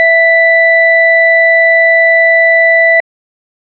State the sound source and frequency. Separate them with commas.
electronic, 659.3 Hz